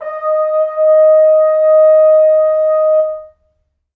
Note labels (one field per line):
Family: brass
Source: acoustic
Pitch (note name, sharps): D#5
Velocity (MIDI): 25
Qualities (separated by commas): reverb